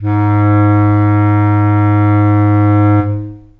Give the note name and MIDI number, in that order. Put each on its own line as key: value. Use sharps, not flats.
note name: G#2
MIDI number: 44